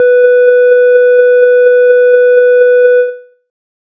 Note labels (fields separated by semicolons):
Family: bass; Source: synthesizer; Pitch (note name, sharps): B4; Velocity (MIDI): 50